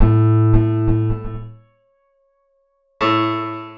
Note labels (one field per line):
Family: guitar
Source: acoustic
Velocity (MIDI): 50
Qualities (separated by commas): reverb